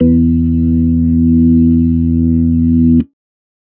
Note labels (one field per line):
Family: organ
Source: electronic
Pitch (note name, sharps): E2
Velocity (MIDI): 50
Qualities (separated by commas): dark